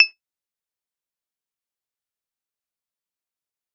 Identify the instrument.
synthesizer guitar